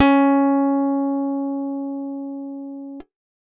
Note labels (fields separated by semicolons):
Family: guitar; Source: acoustic; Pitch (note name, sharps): C#4; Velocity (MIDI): 100